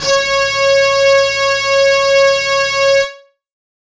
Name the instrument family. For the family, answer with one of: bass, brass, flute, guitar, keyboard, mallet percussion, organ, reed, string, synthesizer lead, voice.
guitar